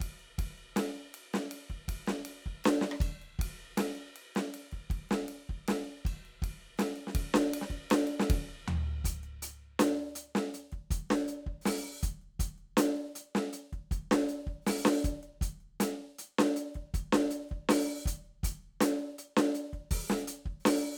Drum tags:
funk
beat
80 BPM
4/4
ride, ride bell, closed hi-hat, open hi-hat, hi-hat pedal, snare, cross-stick, floor tom, kick

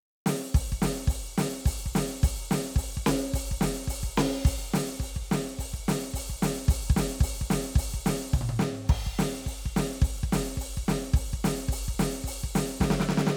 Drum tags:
swing
beat
215 BPM
4/4
crash, open hi-hat, snare, high tom, kick

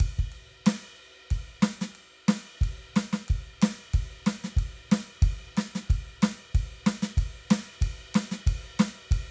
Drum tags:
rock
beat
92 BPM
4/4
ride, snare, kick

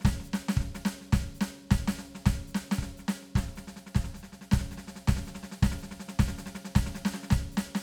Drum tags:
swing
beat
215 BPM
4/4
hi-hat pedal, snare, kick

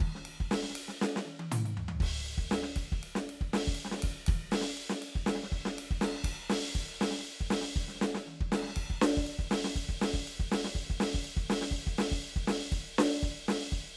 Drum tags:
rock
beat
120 BPM
4/4
crash, ride, hi-hat pedal, snare, high tom, mid tom, floor tom, kick

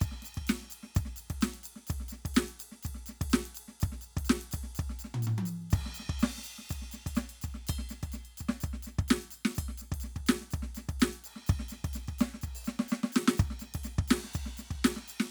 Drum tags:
prog rock
beat
125 BPM
4/4
crash, ride, ride bell, percussion, snare, high tom, floor tom, kick

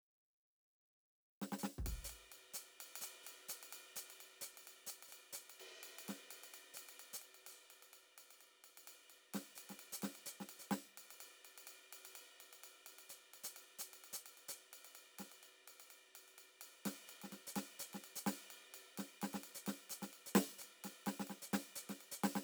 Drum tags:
linear jazz
beat
128 BPM
4/4
ride, hi-hat pedal, snare, kick

